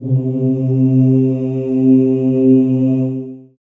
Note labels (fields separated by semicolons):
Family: voice; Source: acoustic; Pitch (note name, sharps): C3; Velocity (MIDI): 100; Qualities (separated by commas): dark, long release, reverb